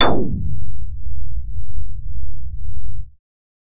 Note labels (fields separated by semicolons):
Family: bass; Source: synthesizer; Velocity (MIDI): 50; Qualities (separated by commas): distorted